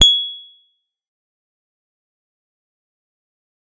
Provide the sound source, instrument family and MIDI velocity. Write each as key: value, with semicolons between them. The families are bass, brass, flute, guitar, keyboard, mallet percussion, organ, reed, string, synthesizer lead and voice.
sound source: electronic; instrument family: guitar; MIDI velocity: 25